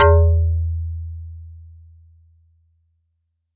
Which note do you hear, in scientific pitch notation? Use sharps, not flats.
E2